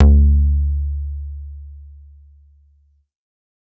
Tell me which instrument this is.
synthesizer bass